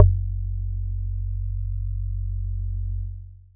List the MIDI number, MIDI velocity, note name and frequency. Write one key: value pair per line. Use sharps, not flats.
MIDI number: 30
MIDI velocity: 75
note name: F#1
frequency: 46.25 Hz